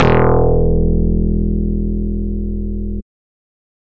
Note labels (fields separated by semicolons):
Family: bass; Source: synthesizer; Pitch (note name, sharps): E1; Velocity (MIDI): 100